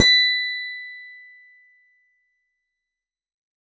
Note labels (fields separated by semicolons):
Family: keyboard; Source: electronic; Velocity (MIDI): 75